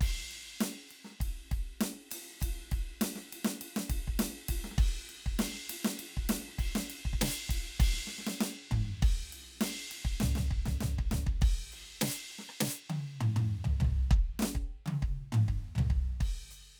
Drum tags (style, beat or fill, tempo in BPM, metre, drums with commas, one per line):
rock
beat
100 BPM
4/4
crash, ride, closed hi-hat, hi-hat pedal, percussion, snare, cross-stick, high tom, mid tom, floor tom, kick